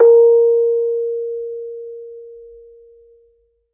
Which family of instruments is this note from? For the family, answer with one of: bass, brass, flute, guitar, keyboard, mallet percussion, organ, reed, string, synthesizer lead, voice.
mallet percussion